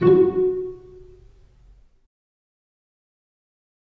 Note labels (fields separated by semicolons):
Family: string; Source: acoustic; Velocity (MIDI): 75; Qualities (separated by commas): dark, fast decay, reverb